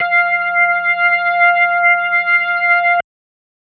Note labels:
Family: organ; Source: electronic; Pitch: F5; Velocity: 100; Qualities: distorted

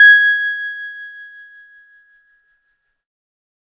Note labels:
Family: keyboard; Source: electronic; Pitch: G#6; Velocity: 100

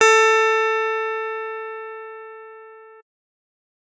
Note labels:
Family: keyboard; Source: electronic; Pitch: A4; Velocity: 127; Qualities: bright

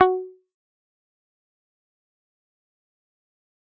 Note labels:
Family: guitar; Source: electronic; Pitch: F#4; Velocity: 50; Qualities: fast decay, percussive

